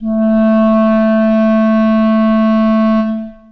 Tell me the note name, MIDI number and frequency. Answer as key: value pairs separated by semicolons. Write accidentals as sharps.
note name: A3; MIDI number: 57; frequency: 220 Hz